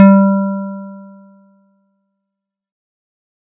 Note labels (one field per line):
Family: keyboard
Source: electronic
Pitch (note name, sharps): G3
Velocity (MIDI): 75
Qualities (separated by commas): fast decay